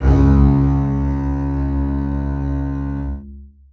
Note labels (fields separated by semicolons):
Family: string; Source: acoustic; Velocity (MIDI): 127; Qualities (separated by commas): long release, reverb